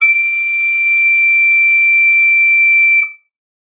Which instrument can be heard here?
acoustic flute